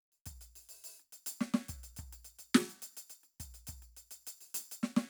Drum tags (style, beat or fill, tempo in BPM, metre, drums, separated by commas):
rock, beat, 140 BPM, 4/4, percussion, snare, kick